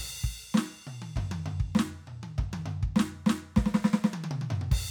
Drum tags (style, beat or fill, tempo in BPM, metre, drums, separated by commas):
rock, beat, 100 BPM, 4/4, crash, hi-hat pedal, snare, high tom, mid tom, floor tom, kick